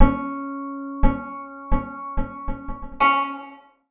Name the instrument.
acoustic guitar